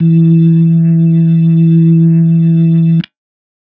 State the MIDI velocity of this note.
100